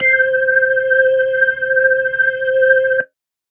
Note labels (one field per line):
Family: organ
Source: electronic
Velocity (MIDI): 127